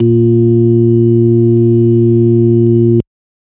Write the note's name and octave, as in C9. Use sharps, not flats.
A#2